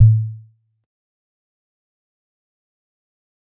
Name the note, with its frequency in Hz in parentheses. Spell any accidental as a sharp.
A2 (110 Hz)